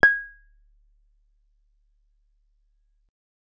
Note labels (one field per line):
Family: guitar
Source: acoustic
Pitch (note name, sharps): G#6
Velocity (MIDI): 25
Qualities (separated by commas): percussive